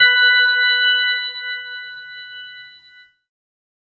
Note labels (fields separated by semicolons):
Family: keyboard; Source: synthesizer; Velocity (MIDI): 75; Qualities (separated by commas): bright